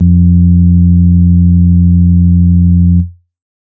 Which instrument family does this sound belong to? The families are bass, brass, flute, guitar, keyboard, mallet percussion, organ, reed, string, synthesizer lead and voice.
organ